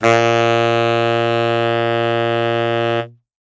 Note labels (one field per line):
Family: reed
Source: acoustic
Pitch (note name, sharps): A#2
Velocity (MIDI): 75